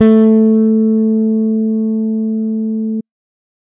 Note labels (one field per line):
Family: bass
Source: electronic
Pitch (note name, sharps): A3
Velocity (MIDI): 100